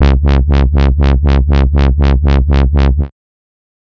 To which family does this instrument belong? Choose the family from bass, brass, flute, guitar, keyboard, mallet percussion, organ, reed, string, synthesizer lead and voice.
bass